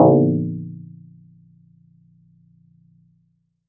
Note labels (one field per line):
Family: mallet percussion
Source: acoustic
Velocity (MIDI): 75